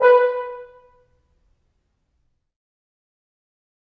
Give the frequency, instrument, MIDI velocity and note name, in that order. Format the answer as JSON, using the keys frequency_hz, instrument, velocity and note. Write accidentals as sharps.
{"frequency_hz": 493.9, "instrument": "acoustic brass instrument", "velocity": 100, "note": "B4"}